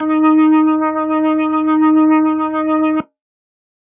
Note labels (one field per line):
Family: organ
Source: electronic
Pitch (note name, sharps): D#4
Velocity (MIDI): 75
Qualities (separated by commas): distorted